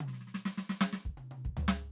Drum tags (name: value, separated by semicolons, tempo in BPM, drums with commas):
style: fast funk; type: fill; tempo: 125 BPM; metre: 4/4; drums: closed hi-hat, snare, high tom, floor tom, kick